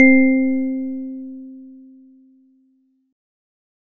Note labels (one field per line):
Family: organ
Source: electronic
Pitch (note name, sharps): C4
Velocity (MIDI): 25